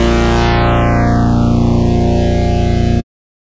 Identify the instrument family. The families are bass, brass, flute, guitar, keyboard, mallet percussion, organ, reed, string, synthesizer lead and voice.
bass